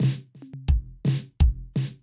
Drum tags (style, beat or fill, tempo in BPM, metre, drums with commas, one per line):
rock
fill
115 BPM
4/4
open hi-hat, hi-hat pedal, snare, high tom, floor tom, kick